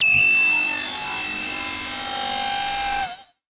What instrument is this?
synthesizer lead